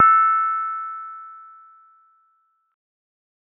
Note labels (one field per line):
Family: mallet percussion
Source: acoustic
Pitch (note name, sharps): E6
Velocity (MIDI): 50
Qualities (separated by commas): reverb